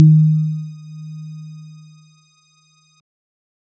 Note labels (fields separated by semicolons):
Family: keyboard; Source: electronic; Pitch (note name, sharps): D#3; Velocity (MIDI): 75; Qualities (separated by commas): dark